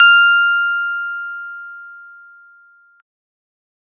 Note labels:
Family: keyboard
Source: electronic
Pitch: F6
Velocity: 100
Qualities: bright

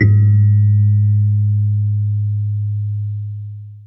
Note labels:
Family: mallet percussion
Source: acoustic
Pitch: G#2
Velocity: 100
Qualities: dark, long release, reverb

